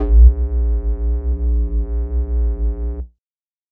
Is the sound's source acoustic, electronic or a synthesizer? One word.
synthesizer